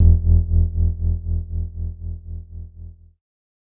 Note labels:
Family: keyboard; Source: electronic; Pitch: E1; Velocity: 50; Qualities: dark

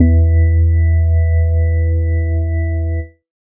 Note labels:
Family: organ; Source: electronic; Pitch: E2; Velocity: 25; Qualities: dark

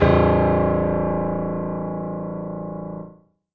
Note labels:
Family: keyboard; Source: acoustic; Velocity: 127; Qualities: reverb

